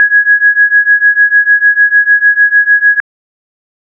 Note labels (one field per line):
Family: organ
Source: electronic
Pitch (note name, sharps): G#6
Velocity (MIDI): 25